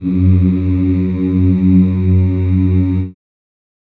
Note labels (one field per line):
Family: voice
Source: acoustic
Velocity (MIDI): 75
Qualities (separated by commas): dark, reverb